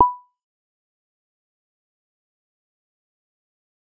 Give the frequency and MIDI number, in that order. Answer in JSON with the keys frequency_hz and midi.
{"frequency_hz": 987.8, "midi": 83}